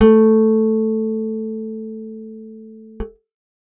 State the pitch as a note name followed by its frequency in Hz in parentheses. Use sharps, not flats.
A3 (220 Hz)